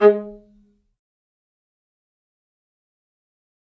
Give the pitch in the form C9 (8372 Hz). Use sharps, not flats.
G#3 (207.7 Hz)